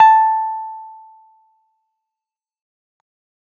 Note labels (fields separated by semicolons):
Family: keyboard; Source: electronic; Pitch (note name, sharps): A5; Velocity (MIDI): 100; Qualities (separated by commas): fast decay